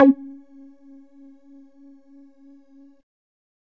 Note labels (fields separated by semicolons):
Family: bass; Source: synthesizer; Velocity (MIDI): 50; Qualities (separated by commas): percussive